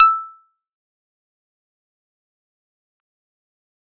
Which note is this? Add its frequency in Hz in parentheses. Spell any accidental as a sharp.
E6 (1319 Hz)